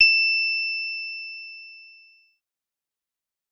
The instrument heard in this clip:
synthesizer bass